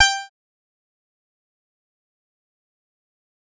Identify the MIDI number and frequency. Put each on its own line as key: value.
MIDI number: 79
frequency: 784 Hz